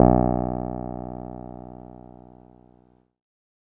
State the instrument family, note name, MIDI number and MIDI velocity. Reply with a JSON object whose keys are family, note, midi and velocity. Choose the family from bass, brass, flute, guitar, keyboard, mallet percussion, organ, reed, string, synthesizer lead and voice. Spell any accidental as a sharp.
{"family": "keyboard", "note": "B1", "midi": 35, "velocity": 127}